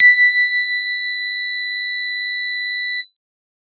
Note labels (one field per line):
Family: bass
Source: synthesizer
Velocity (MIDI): 100